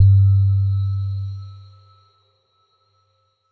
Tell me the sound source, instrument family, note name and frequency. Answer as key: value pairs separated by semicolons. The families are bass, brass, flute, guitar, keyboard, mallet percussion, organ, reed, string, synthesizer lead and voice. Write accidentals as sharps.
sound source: electronic; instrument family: mallet percussion; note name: G2; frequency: 98 Hz